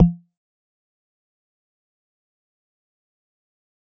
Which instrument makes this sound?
electronic mallet percussion instrument